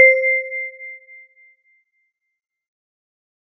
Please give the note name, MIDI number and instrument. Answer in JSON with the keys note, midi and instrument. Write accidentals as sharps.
{"note": "C5", "midi": 72, "instrument": "acoustic mallet percussion instrument"}